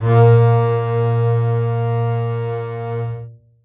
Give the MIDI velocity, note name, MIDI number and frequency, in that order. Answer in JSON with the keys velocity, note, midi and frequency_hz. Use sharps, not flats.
{"velocity": 127, "note": "A#2", "midi": 46, "frequency_hz": 116.5}